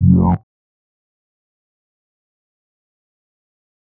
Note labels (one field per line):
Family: bass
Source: synthesizer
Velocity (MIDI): 100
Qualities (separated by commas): distorted, fast decay, percussive